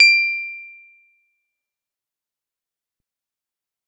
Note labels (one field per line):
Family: guitar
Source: electronic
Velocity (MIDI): 100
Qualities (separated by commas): fast decay, percussive